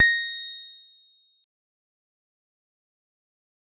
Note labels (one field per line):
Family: mallet percussion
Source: acoustic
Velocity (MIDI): 50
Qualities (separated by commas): bright, fast decay